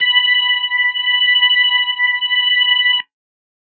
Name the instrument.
electronic organ